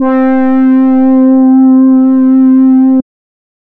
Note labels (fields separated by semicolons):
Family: reed; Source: synthesizer; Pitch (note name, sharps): C4; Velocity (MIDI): 25; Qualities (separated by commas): distorted, non-linear envelope